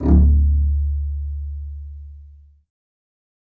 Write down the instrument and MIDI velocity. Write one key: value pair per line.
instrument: acoustic string instrument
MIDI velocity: 100